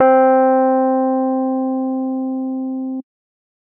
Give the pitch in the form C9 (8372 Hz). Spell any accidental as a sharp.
C4 (261.6 Hz)